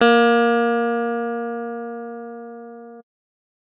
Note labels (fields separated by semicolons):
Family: keyboard; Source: electronic; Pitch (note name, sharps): A#3; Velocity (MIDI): 100; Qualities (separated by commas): bright